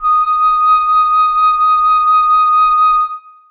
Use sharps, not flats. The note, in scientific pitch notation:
D#6